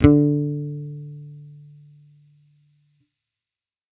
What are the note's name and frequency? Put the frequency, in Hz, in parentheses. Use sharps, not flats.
D3 (146.8 Hz)